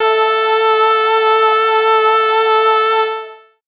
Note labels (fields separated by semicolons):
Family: voice; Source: synthesizer; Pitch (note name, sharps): A4; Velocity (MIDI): 127